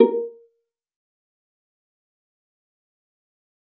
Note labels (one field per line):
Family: string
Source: acoustic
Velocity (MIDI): 75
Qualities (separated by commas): fast decay, percussive, reverb